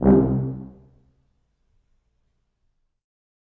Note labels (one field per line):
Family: brass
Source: acoustic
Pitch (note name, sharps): C2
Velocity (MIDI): 75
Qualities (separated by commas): reverb